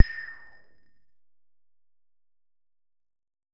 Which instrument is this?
synthesizer bass